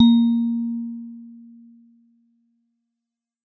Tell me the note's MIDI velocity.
75